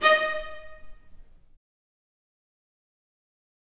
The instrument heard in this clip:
acoustic string instrument